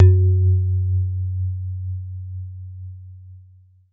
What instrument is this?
acoustic mallet percussion instrument